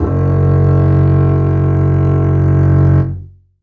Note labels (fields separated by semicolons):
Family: string; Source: acoustic; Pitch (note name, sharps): F#1; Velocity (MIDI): 127; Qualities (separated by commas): reverb